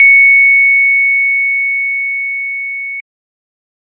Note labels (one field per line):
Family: organ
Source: electronic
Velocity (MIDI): 25